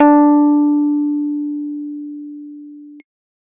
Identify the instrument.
electronic keyboard